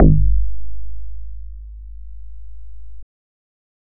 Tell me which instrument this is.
synthesizer bass